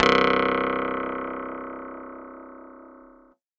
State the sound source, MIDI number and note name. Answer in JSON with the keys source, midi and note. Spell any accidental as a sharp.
{"source": "acoustic", "midi": 24, "note": "C1"}